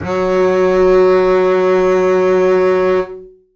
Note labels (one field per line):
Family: string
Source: acoustic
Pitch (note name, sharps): F#3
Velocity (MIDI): 50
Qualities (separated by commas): reverb